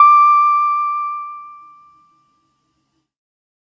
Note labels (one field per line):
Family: keyboard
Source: electronic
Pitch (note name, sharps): D6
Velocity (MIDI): 25